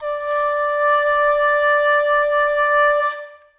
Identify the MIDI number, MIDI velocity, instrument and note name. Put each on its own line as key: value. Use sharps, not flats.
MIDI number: 74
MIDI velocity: 25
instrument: acoustic reed instrument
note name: D5